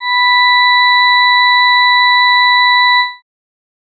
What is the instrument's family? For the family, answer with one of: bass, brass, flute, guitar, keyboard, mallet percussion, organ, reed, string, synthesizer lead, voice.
organ